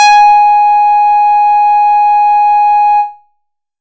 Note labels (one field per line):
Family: bass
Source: synthesizer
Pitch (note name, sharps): G#5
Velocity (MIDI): 127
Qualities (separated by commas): distorted, tempo-synced